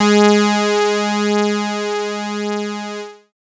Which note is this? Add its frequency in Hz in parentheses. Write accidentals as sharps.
G#3 (207.7 Hz)